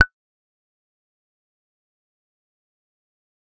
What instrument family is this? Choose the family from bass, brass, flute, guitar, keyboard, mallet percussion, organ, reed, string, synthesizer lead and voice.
bass